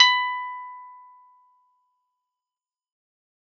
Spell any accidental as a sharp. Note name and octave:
B5